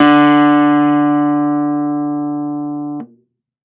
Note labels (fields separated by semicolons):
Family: keyboard; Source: electronic; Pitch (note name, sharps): D3; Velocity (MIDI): 75; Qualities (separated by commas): distorted